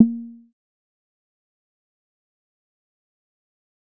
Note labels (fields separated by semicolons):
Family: bass; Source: synthesizer; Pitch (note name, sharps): A#3; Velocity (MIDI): 50; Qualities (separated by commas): dark, fast decay, percussive